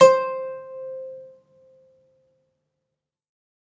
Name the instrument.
acoustic guitar